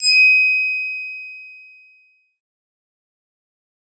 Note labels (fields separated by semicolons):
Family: synthesizer lead; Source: synthesizer; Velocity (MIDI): 127; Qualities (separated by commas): bright, distorted, fast decay